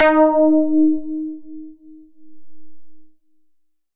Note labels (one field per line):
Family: synthesizer lead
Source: synthesizer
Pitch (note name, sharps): D#4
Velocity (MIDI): 75